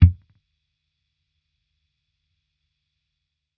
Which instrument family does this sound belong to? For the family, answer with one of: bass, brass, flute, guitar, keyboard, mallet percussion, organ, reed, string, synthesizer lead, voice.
bass